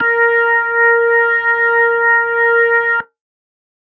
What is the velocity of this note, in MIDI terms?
25